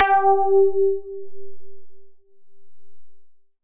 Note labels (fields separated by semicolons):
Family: synthesizer lead; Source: synthesizer; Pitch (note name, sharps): G4; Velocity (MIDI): 75